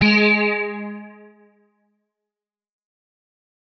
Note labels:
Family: guitar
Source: electronic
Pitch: G#3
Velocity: 75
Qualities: fast decay

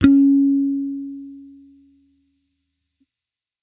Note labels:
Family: bass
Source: electronic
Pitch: C#4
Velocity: 100

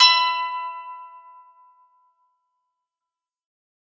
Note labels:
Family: guitar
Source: acoustic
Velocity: 127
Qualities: bright

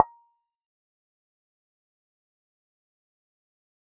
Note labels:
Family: bass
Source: synthesizer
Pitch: A#5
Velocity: 75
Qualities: fast decay, percussive

